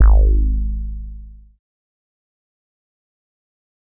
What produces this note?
synthesizer bass